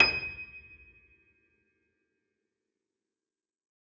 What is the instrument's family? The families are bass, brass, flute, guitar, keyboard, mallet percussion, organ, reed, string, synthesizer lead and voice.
keyboard